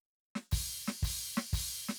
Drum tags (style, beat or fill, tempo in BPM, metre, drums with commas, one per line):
rock
beat
120 BPM
4/4
crash, snare, kick